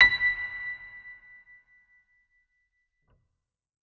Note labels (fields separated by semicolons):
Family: organ; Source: electronic; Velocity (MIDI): 100; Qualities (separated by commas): reverb